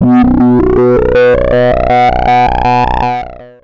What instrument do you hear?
synthesizer bass